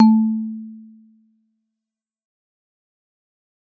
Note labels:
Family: mallet percussion; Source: acoustic; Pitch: A3; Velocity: 127; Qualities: dark, fast decay

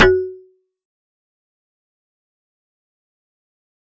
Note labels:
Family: mallet percussion; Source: electronic; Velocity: 100; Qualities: fast decay, percussive

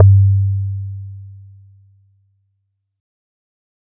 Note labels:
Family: mallet percussion; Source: acoustic; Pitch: G2; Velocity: 50

